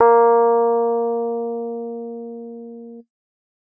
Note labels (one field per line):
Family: keyboard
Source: electronic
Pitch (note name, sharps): A#3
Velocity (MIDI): 127